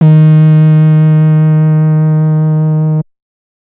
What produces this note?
synthesizer bass